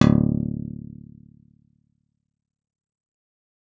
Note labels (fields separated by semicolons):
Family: guitar; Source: acoustic; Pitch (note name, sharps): D1; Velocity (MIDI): 100; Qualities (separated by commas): fast decay, reverb